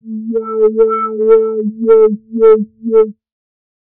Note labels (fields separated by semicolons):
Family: bass; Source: synthesizer; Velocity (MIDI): 25; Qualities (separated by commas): distorted, non-linear envelope